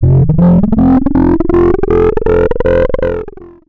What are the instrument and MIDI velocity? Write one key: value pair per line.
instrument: synthesizer bass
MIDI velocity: 127